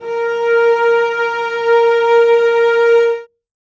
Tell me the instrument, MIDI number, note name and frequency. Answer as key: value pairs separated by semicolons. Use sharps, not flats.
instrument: acoustic string instrument; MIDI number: 70; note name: A#4; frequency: 466.2 Hz